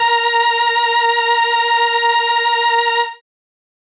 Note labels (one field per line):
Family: keyboard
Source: synthesizer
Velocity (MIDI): 100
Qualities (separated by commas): bright